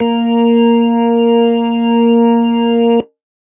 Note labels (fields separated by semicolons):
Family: organ; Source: electronic; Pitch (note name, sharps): A#3; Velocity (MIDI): 50